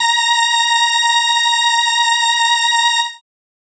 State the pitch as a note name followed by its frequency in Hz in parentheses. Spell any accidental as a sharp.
A#5 (932.3 Hz)